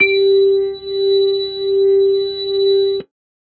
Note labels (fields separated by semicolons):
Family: organ; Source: electronic; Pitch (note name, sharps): G4; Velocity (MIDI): 127